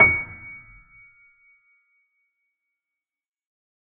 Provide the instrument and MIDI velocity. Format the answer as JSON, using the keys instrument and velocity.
{"instrument": "acoustic keyboard", "velocity": 50}